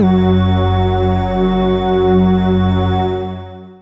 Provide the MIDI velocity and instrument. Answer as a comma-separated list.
50, synthesizer lead